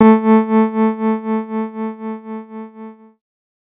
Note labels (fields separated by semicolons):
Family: keyboard; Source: electronic; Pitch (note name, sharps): A3; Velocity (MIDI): 25; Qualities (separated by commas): dark